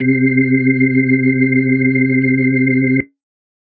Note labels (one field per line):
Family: organ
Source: electronic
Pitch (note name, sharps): C3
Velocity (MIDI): 75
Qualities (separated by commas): reverb